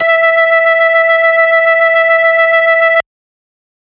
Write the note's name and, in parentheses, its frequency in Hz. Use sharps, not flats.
E5 (659.3 Hz)